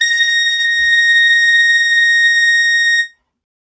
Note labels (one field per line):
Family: reed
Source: acoustic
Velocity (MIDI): 25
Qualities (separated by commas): reverb